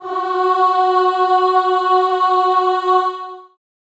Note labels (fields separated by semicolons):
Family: voice; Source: acoustic; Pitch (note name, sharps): F#4; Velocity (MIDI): 127; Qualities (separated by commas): long release, reverb